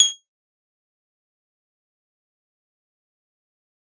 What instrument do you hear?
synthesizer guitar